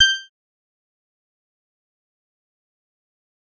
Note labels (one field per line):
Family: bass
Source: synthesizer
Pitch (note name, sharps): G6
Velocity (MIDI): 127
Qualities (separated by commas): bright, distorted, fast decay, percussive